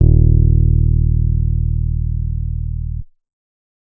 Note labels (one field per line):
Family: bass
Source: synthesizer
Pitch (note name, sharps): D#1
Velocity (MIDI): 25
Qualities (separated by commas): dark, reverb